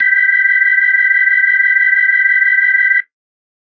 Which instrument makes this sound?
electronic organ